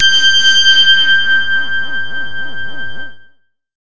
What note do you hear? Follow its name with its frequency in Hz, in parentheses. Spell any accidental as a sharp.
G6 (1568 Hz)